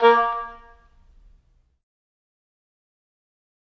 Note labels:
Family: reed; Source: acoustic; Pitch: A#3; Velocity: 50; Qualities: fast decay, percussive, reverb

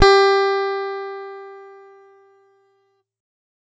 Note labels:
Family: guitar; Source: electronic; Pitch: G4; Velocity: 75; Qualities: bright

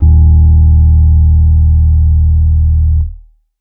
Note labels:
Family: keyboard; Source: electronic; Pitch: D#1; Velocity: 50; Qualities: distorted

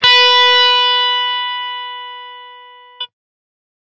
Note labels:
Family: guitar; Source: electronic; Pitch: B4; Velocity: 75; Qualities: bright, distorted

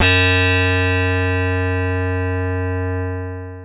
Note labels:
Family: keyboard; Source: electronic; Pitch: F#2; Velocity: 25; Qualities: bright, long release

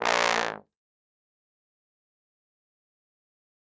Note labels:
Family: brass; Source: acoustic; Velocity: 127; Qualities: bright, fast decay, reverb

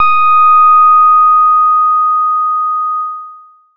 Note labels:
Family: bass; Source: synthesizer; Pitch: D#6; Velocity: 75; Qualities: long release

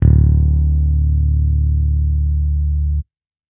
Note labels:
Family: bass; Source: electronic; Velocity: 127

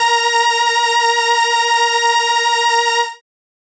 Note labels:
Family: keyboard; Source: synthesizer; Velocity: 75; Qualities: bright

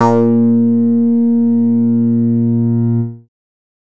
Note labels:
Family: bass; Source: synthesizer; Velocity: 100; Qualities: distorted

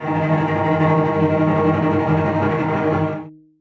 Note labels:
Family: string; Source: acoustic; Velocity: 100; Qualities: bright, non-linear envelope, reverb

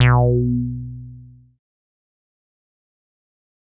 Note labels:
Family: bass; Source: synthesizer; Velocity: 50; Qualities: distorted, fast decay

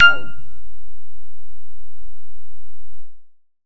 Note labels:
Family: bass; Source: synthesizer; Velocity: 25; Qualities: distorted

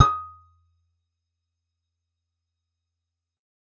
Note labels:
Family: guitar; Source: acoustic; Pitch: D#6; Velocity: 25; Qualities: fast decay, percussive

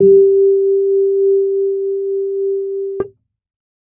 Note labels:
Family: keyboard; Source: electronic; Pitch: G4; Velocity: 25

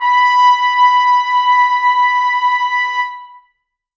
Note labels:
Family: brass; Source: acoustic; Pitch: B5; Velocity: 100; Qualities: reverb

